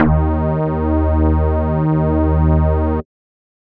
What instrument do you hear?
synthesizer bass